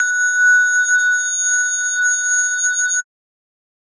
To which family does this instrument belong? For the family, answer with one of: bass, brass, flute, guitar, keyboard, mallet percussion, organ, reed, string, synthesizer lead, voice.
mallet percussion